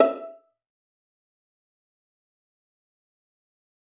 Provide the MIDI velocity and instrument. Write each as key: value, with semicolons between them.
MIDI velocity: 25; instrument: acoustic string instrument